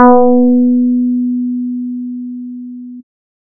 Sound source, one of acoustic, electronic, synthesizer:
synthesizer